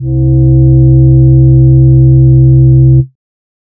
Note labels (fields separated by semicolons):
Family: voice; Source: synthesizer; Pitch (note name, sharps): C2; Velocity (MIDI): 100; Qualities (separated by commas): dark